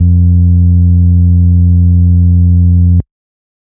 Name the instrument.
electronic organ